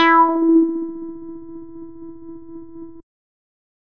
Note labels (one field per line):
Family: bass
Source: synthesizer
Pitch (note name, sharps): E4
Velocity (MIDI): 127